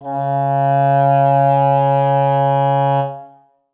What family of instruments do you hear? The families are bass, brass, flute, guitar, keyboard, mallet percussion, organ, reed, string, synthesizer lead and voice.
reed